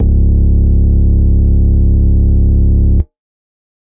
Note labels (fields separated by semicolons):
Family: organ; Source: electronic; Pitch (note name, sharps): C#1; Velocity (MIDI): 25; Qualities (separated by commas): distorted